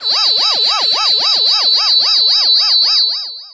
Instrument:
synthesizer voice